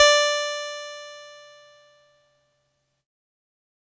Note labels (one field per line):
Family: keyboard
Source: electronic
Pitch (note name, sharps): D5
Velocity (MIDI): 50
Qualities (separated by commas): bright, distorted